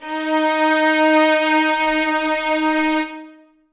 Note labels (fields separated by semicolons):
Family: string; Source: acoustic; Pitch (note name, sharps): D#4; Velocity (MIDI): 75; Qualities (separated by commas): reverb